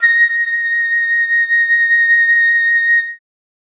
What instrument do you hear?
acoustic flute